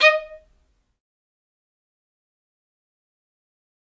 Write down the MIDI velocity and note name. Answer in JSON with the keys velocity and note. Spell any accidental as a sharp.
{"velocity": 75, "note": "D#5"}